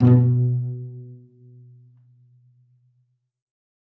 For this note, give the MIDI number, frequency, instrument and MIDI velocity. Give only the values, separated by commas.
47, 123.5 Hz, acoustic string instrument, 100